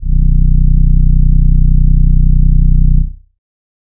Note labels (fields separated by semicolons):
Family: voice; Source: synthesizer; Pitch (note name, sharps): B0; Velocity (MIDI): 50; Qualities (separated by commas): dark